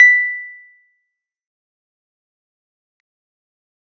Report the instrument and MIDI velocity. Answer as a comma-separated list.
electronic keyboard, 127